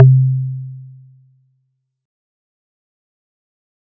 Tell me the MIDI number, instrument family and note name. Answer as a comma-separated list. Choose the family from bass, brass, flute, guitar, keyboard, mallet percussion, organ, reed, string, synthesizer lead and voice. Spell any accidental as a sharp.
48, mallet percussion, C3